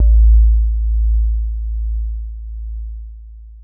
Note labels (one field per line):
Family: keyboard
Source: electronic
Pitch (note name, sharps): A1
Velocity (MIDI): 127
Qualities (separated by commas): dark, long release